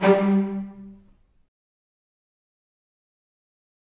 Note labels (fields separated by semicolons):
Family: string; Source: acoustic; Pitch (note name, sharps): G3; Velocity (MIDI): 127; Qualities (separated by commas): fast decay, reverb